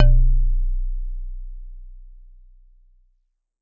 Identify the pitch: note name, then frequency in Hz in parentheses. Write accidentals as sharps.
B0 (30.87 Hz)